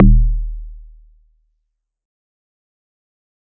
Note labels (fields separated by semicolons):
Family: mallet percussion; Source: acoustic; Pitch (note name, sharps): D#1; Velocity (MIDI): 100; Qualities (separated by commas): fast decay